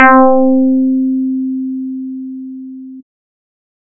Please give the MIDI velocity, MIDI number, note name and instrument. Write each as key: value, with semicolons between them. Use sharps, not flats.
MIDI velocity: 127; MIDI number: 60; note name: C4; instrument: synthesizer bass